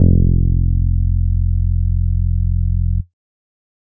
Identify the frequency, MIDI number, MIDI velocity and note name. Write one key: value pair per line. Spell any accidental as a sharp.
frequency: 43.65 Hz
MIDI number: 29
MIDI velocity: 127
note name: F1